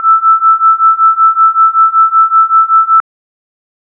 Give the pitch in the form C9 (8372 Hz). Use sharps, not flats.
E6 (1319 Hz)